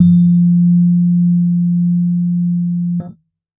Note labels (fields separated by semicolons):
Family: keyboard; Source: electronic; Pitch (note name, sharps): F3; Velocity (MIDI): 25; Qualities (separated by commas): dark